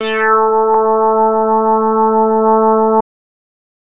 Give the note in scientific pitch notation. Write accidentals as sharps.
A3